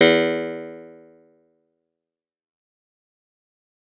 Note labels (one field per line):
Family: guitar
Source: acoustic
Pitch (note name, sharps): E2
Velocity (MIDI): 25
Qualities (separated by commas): bright, fast decay